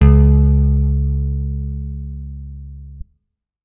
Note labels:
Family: guitar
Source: electronic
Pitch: C#2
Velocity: 50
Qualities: reverb

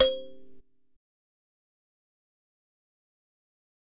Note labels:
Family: mallet percussion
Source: acoustic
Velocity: 127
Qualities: fast decay, percussive, reverb

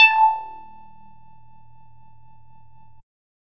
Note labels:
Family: bass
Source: synthesizer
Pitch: A5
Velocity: 127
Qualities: percussive

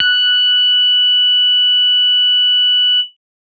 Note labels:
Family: bass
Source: synthesizer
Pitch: F#6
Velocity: 100

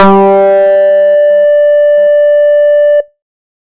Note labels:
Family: bass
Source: synthesizer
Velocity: 75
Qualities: distorted

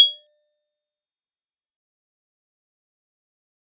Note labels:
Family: mallet percussion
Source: acoustic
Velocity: 25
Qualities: bright, fast decay, percussive

